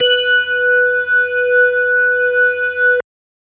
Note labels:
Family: organ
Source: electronic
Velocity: 25

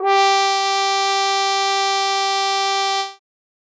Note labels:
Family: brass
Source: acoustic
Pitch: G4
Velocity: 127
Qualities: bright

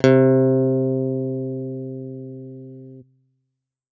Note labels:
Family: guitar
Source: electronic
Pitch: C3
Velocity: 100

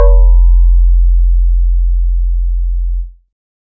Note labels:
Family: synthesizer lead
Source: synthesizer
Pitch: F1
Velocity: 75

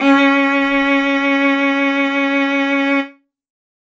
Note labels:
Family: string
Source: acoustic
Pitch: C#4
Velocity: 127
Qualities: reverb

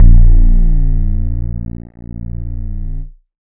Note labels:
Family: synthesizer lead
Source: synthesizer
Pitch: A#0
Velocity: 127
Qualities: distorted

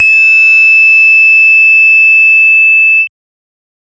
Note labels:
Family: bass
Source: synthesizer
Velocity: 50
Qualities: bright, distorted, multiphonic

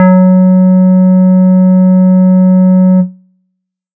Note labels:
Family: bass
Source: synthesizer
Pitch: F#3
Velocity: 50

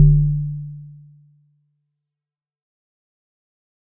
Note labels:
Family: mallet percussion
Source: acoustic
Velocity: 127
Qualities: fast decay

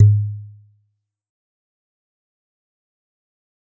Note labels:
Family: mallet percussion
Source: acoustic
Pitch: G#2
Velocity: 50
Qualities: dark, fast decay, percussive

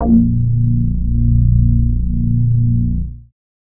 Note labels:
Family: bass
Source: synthesizer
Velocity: 25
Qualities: distorted

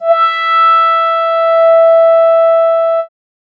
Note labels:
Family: keyboard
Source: synthesizer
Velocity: 100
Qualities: bright

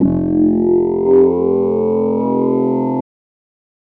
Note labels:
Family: voice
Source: synthesizer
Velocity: 75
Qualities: distorted

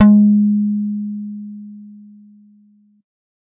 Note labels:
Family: bass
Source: synthesizer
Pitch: G#3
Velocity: 25

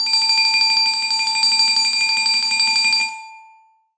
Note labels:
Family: mallet percussion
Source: acoustic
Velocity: 100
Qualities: long release, reverb

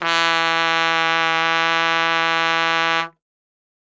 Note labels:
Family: brass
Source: acoustic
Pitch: E3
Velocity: 100

